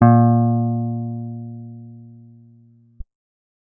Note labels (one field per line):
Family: guitar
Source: acoustic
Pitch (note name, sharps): A#2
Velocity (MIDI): 25